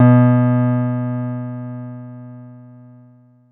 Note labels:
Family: keyboard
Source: electronic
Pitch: B2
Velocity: 50

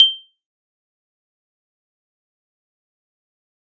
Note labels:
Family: keyboard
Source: electronic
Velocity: 100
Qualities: bright, fast decay, percussive

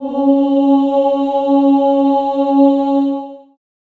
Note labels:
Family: voice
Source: acoustic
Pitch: C#4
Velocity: 127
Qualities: dark, long release, reverb

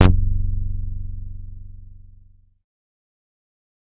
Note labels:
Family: bass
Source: synthesizer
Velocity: 75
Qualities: distorted, fast decay

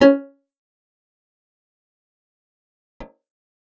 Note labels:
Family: guitar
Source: acoustic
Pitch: C#4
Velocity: 75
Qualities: fast decay, percussive, reverb

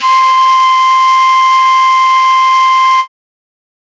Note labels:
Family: flute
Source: acoustic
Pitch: C6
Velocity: 25

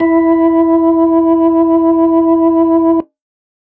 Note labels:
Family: organ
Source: electronic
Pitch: E4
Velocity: 100

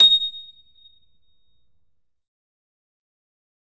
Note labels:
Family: keyboard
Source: electronic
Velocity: 127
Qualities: bright, fast decay, percussive

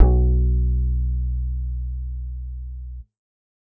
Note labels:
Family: bass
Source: synthesizer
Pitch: B1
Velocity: 127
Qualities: dark, reverb

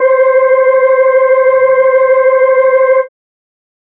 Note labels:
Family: organ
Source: electronic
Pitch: C5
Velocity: 100

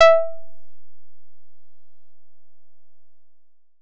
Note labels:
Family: guitar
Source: synthesizer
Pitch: E5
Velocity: 25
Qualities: long release

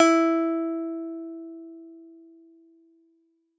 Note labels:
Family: guitar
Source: synthesizer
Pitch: E4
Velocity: 127

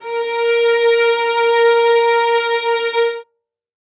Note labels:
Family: string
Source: acoustic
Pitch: A#4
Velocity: 127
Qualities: reverb

